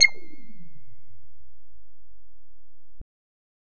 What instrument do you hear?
synthesizer bass